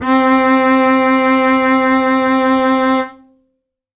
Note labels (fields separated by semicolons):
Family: string; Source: acoustic; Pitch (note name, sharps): C4; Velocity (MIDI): 100; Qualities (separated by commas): reverb